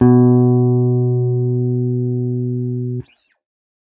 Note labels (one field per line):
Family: guitar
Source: electronic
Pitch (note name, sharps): B2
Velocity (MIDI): 100